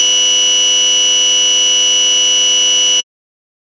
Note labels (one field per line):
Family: bass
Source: synthesizer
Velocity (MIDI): 25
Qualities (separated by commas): bright, distorted